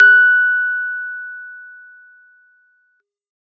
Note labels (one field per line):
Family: keyboard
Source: acoustic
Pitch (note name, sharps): F#6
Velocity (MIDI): 127